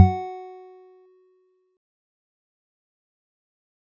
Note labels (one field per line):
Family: mallet percussion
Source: acoustic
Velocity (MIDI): 25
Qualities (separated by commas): fast decay, percussive